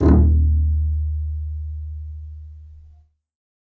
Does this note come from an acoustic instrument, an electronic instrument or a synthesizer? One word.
acoustic